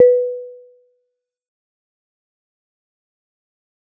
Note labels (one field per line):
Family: mallet percussion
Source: acoustic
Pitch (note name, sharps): B4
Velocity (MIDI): 100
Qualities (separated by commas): fast decay, percussive